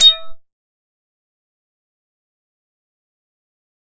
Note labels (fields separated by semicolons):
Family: bass; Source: synthesizer; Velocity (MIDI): 100; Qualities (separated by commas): bright, distorted, fast decay, percussive